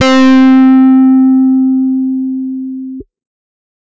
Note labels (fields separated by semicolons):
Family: guitar; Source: electronic; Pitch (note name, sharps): C4; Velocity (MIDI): 50; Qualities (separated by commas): bright, distorted